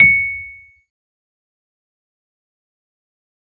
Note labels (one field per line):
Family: keyboard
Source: electronic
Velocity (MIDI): 75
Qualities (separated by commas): fast decay, percussive